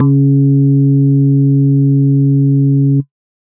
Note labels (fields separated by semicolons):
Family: organ; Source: electronic; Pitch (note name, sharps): C#3; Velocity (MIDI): 25